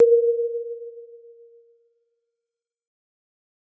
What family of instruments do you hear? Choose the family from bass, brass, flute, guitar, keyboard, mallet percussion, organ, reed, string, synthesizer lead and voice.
mallet percussion